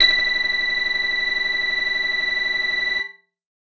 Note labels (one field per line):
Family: keyboard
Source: electronic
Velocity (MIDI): 75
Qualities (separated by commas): distorted